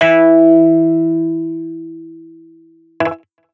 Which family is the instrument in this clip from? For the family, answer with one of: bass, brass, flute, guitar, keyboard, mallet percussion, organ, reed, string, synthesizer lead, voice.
guitar